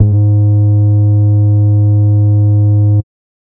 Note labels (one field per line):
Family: bass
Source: synthesizer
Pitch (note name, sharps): G#2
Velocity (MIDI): 25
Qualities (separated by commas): dark, distorted, tempo-synced